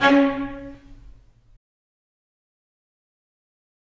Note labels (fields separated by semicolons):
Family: string; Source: acoustic; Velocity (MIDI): 75; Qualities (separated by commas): fast decay, reverb